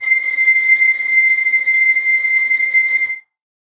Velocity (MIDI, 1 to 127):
100